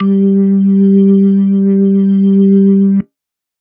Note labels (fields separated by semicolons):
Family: organ; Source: electronic; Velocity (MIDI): 50; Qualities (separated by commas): dark